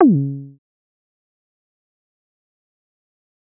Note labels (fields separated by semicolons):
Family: bass; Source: synthesizer; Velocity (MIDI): 25; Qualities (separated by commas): fast decay, percussive